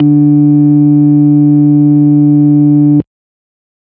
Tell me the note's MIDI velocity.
100